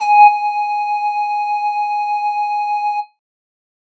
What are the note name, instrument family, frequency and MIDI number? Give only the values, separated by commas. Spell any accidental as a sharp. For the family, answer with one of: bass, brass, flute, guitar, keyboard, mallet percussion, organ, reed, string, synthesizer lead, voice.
G#5, flute, 830.6 Hz, 80